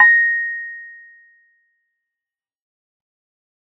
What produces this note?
electronic keyboard